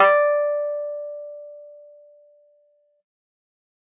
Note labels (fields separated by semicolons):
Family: keyboard; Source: electronic; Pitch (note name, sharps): D5; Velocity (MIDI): 127